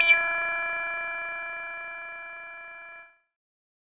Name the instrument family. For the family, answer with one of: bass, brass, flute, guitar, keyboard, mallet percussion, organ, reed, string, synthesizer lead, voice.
bass